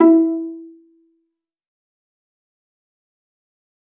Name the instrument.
acoustic string instrument